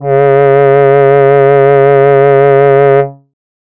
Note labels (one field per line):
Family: voice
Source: synthesizer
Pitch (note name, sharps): C#3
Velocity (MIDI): 127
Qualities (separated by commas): distorted